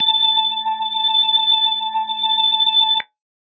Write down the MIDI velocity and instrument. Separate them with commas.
75, electronic organ